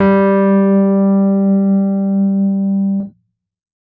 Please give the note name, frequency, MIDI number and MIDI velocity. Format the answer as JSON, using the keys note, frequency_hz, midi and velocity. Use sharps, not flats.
{"note": "G3", "frequency_hz": 196, "midi": 55, "velocity": 127}